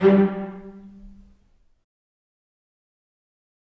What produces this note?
acoustic string instrument